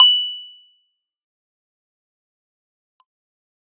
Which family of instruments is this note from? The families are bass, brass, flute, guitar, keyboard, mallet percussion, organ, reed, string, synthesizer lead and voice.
keyboard